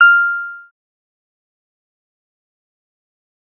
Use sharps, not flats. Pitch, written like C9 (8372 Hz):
F6 (1397 Hz)